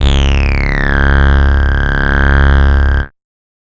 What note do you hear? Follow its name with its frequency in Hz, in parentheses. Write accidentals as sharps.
C#1 (34.65 Hz)